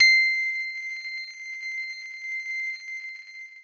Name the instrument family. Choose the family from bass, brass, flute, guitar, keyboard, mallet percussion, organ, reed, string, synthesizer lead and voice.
guitar